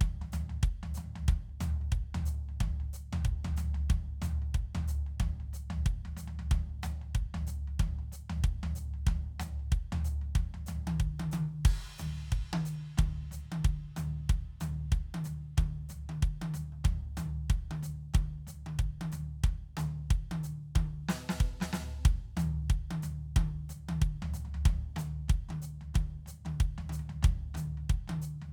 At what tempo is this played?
185 BPM